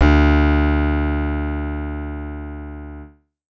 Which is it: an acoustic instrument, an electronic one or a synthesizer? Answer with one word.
synthesizer